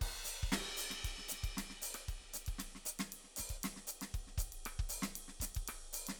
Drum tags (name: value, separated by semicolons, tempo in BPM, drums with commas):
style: jazz-funk; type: beat; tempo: 116 BPM; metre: 4/4; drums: crash, ride, hi-hat pedal, snare, cross-stick, kick